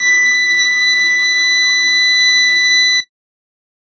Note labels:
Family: string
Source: acoustic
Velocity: 50

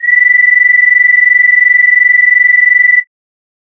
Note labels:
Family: flute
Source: synthesizer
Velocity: 127

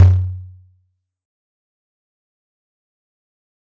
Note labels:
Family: mallet percussion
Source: acoustic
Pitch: F#2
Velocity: 100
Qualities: fast decay, percussive

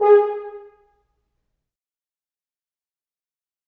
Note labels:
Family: brass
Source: acoustic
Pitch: G#4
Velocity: 75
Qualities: fast decay, percussive, reverb

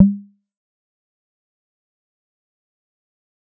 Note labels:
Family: bass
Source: synthesizer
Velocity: 25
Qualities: fast decay, percussive

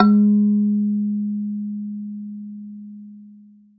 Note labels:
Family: mallet percussion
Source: acoustic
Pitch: G#3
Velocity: 75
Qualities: long release, reverb

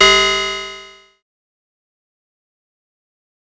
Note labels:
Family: bass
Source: synthesizer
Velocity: 25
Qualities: bright, distorted, fast decay

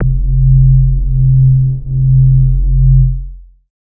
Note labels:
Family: bass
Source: synthesizer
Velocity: 50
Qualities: distorted, long release, multiphonic

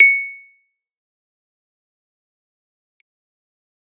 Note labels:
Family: keyboard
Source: electronic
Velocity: 75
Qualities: fast decay, percussive

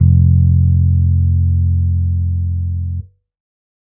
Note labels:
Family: bass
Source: electronic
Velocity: 50

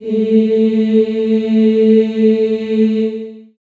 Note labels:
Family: voice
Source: acoustic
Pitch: A3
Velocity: 25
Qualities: long release, reverb

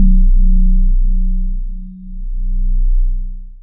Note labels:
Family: voice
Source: synthesizer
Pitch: B0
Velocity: 75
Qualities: dark, long release

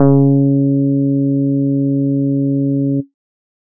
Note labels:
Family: bass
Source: synthesizer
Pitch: C#3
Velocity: 75

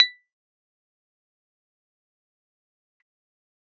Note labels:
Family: keyboard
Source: electronic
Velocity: 127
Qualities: fast decay, percussive

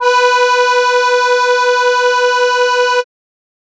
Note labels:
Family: keyboard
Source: acoustic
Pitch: B4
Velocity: 127

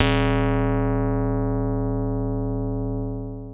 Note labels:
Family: keyboard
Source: electronic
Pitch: D#1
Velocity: 75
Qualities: distorted, long release

